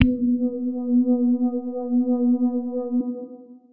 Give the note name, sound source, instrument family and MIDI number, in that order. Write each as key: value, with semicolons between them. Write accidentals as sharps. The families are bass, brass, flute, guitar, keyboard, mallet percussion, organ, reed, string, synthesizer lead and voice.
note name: B3; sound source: electronic; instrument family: guitar; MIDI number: 59